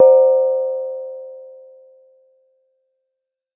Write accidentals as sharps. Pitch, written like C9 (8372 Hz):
C5 (523.3 Hz)